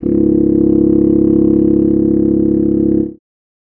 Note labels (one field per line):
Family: reed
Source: acoustic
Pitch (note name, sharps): C#1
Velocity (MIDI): 50